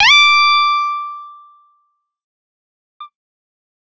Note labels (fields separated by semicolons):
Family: guitar; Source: electronic; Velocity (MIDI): 127; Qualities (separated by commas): fast decay